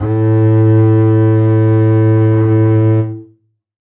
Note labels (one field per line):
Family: string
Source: acoustic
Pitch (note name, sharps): A2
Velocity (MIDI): 50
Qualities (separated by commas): reverb